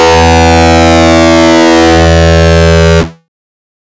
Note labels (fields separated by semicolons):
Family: bass; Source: synthesizer; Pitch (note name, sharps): E2; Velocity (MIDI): 100; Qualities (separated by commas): bright, distorted